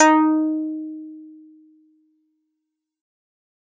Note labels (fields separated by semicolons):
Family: keyboard; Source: electronic; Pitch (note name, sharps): D#4; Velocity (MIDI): 100; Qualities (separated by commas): distorted, fast decay